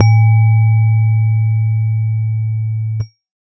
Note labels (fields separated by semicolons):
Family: keyboard; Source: electronic; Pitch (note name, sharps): A2; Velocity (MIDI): 75